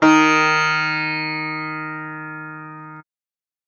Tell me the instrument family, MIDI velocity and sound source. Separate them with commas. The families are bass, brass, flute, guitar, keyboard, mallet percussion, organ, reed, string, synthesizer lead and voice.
guitar, 127, acoustic